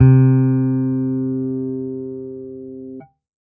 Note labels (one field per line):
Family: bass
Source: electronic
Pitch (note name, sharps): C3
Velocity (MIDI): 75